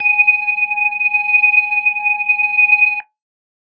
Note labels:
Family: organ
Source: electronic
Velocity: 100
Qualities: distorted

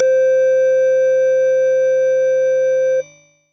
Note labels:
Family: bass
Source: synthesizer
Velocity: 100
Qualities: bright, multiphonic

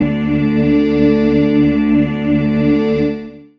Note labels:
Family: organ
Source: electronic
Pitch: D2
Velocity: 127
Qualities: long release, reverb

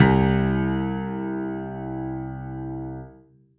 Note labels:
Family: keyboard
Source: acoustic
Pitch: C2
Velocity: 127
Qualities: reverb

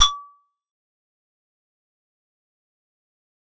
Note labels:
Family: keyboard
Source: acoustic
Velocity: 75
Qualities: fast decay, percussive

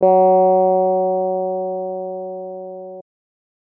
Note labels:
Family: keyboard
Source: electronic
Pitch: F#3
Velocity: 25

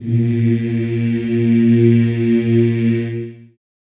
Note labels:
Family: voice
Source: acoustic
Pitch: A#2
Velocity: 25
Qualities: long release, reverb

